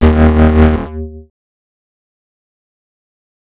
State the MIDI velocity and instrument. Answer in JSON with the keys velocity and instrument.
{"velocity": 127, "instrument": "synthesizer bass"}